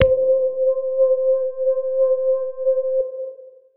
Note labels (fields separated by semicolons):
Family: guitar; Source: electronic; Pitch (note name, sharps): C5; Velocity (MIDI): 25; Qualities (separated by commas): dark, distorted, long release